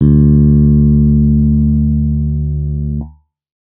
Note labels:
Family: bass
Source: electronic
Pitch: D2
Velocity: 25

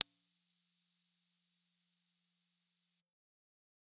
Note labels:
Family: guitar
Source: electronic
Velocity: 100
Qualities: bright, percussive

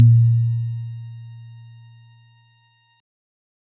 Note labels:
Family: keyboard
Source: electronic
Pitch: A#2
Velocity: 100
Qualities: dark

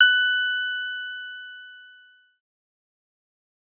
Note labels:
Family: bass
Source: synthesizer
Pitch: F#6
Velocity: 25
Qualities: distorted, fast decay

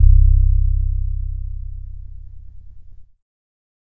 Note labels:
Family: keyboard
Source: electronic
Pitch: C1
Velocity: 50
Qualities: dark

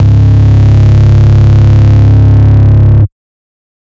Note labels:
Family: bass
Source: synthesizer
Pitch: C#1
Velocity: 127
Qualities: bright, distorted, multiphonic

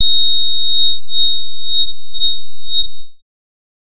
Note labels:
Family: bass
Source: synthesizer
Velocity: 100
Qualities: bright, distorted, non-linear envelope

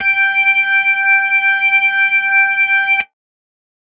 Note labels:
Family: organ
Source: electronic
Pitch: G5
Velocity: 25

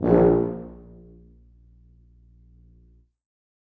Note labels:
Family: brass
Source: acoustic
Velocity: 75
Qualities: reverb

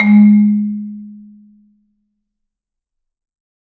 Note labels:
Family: mallet percussion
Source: acoustic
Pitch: G#3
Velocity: 100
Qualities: reverb

